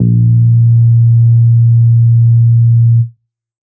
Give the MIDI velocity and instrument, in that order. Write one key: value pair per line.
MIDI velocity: 100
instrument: synthesizer bass